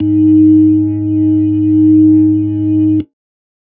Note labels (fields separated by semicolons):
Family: keyboard; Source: electronic; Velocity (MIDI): 127